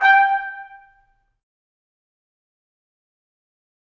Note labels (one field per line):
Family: brass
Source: acoustic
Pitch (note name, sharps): G5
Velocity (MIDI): 50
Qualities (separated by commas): fast decay, reverb